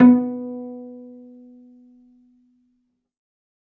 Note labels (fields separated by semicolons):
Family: string; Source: acoustic; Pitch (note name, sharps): B3; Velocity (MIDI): 127; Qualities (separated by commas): dark, reverb